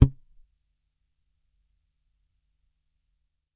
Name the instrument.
electronic bass